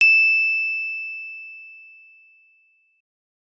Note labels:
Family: keyboard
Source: electronic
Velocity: 100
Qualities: bright

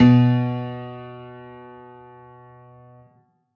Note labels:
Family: keyboard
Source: acoustic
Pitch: B2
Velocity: 127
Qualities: reverb

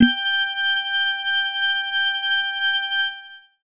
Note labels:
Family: organ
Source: electronic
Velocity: 127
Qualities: reverb

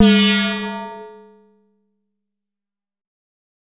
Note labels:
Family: bass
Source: synthesizer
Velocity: 50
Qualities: bright, distorted, fast decay

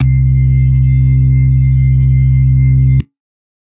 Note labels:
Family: organ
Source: electronic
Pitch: C2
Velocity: 100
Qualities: dark

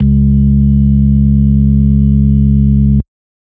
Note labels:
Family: organ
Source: electronic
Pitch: C#2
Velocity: 127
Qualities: dark

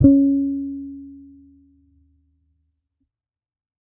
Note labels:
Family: bass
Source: electronic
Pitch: C#4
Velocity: 25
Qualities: dark

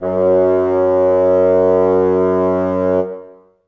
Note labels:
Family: reed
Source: acoustic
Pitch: F#2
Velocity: 75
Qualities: reverb

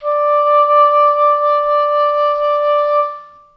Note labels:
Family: reed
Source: acoustic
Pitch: D5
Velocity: 50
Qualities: reverb

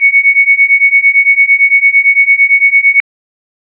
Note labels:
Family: organ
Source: electronic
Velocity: 127

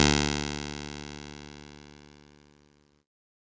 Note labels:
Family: keyboard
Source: electronic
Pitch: D2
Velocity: 25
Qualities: bright, distorted

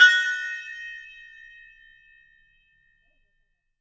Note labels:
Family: mallet percussion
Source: acoustic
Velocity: 127

